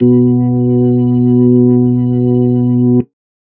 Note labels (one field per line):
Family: organ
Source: electronic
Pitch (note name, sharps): B2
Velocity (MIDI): 127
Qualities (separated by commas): dark